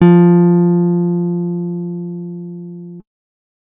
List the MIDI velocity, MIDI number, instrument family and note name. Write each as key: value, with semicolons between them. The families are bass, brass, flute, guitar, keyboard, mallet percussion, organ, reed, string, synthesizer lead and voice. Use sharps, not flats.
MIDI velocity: 25; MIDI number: 53; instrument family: guitar; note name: F3